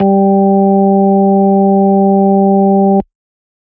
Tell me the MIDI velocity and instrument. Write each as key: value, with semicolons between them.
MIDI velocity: 50; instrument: electronic organ